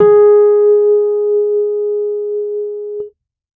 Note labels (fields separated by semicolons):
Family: keyboard; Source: electronic; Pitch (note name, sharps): G#4; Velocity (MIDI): 100